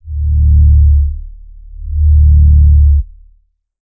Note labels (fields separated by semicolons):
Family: bass; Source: synthesizer; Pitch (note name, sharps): D1; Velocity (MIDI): 25; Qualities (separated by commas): distorted, tempo-synced